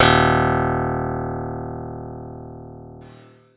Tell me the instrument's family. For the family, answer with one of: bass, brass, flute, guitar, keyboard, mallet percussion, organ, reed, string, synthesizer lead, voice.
guitar